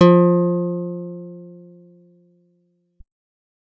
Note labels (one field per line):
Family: guitar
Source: acoustic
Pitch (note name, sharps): F3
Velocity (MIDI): 127